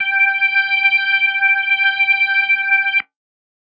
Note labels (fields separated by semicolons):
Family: organ; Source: electronic; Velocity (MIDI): 127